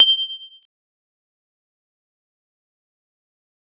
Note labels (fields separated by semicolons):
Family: keyboard; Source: electronic; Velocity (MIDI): 25; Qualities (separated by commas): bright, fast decay, percussive